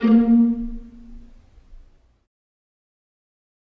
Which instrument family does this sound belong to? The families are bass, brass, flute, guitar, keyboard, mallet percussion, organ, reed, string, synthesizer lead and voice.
string